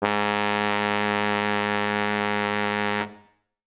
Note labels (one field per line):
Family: brass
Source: acoustic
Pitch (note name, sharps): G#2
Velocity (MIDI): 127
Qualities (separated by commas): bright